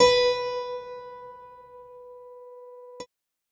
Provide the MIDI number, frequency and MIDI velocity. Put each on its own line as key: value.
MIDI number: 71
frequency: 493.9 Hz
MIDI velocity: 127